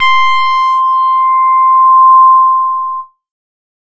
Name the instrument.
synthesizer bass